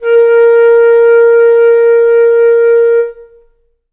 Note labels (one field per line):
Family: reed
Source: acoustic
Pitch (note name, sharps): A#4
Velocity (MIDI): 25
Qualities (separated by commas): long release, reverb